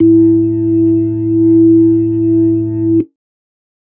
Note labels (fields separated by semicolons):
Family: keyboard; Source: electronic; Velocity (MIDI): 127